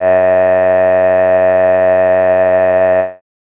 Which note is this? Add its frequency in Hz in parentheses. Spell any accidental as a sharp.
F#2 (92.5 Hz)